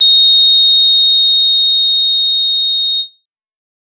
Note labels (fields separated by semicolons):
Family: bass; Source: synthesizer; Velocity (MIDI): 50; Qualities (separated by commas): bright, distorted